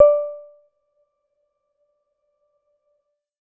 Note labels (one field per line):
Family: keyboard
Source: electronic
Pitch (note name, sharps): D5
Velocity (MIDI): 50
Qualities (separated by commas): dark, percussive, reverb